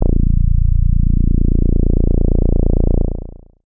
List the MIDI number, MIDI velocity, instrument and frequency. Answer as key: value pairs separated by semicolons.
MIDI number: 22; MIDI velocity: 75; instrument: synthesizer bass; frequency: 29.14 Hz